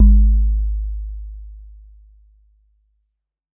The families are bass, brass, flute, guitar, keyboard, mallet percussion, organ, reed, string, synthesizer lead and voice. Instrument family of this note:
mallet percussion